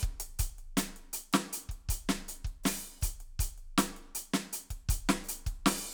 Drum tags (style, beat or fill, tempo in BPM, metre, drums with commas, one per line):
funk
beat
80 BPM
4/4
closed hi-hat, open hi-hat, hi-hat pedal, snare, kick